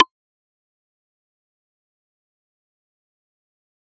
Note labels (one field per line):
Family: mallet percussion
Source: electronic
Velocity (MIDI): 100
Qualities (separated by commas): fast decay, percussive